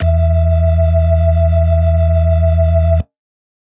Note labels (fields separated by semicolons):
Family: organ; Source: electronic; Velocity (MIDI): 100